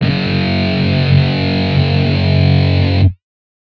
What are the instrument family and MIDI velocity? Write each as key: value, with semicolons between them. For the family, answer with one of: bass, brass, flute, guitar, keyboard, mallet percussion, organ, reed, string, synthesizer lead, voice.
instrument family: guitar; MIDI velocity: 25